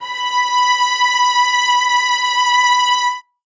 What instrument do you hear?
acoustic string instrument